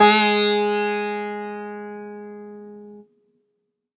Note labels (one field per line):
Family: guitar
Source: acoustic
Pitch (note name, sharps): G#3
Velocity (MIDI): 50